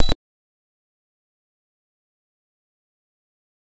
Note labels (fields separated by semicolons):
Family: bass; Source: synthesizer; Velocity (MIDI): 127; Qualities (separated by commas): bright, distorted, fast decay, percussive